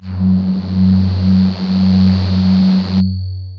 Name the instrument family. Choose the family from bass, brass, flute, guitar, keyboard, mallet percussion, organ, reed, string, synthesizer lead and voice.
voice